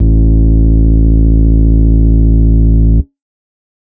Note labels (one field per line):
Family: organ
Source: electronic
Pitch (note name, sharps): A1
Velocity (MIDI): 75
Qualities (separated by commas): distorted